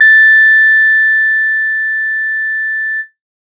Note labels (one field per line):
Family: guitar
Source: electronic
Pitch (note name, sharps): A6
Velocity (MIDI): 75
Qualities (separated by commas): bright